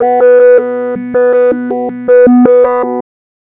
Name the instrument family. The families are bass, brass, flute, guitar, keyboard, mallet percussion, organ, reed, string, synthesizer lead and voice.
bass